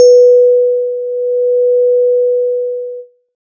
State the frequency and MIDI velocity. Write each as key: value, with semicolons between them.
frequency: 493.9 Hz; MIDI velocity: 50